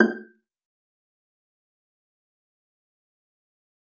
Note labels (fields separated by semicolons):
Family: string; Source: acoustic; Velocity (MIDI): 50; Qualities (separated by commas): fast decay, percussive, reverb